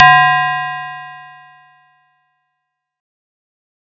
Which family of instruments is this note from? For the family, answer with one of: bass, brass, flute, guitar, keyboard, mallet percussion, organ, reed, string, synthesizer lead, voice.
mallet percussion